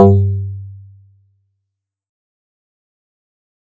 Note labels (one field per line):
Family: guitar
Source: synthesizer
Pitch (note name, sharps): G2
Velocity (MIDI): 100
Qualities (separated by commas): dark, fast decay